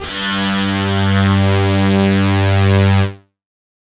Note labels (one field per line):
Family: guitar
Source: electronic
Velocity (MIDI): 50